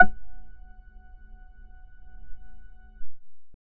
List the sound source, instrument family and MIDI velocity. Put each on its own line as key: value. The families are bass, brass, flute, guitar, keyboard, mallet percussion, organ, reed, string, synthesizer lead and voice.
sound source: synthesizer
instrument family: bass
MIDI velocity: 25